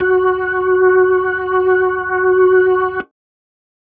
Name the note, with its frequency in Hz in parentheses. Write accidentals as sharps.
F#4 (370 Hz)